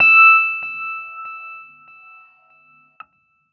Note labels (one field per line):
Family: keyboard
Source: electronic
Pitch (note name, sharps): E6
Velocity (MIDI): 50